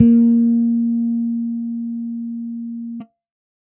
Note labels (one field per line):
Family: bass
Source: electronic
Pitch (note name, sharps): A#3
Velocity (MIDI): 50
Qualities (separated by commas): dark